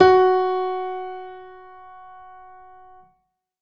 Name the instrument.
acoustic keyboard